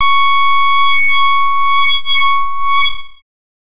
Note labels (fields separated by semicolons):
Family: bass; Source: synthesizer; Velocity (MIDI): 25; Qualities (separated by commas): bright, distorted, non-linear envelope